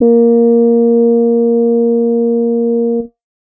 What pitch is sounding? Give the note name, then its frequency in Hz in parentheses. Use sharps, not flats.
A#3 (233.1 Hz)